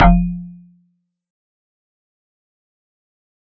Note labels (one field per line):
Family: mallet percussion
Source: electronic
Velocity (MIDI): 75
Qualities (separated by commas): fast decay, percussive